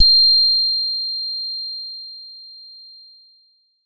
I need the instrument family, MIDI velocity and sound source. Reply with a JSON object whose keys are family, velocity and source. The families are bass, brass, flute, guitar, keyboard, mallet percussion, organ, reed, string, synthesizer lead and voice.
{"family": "guitar", "velocity": 100, "source": "synthesizer"}